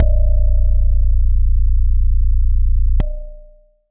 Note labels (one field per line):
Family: keyboard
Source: electronic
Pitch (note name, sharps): A#0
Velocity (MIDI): 25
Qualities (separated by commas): long release